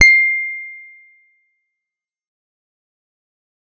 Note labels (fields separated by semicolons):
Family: guitar; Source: electronic; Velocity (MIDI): 50; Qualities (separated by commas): fast decay